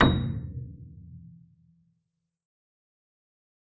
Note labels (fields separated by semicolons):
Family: keyboard; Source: acoustic; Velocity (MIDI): 25; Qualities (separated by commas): reverb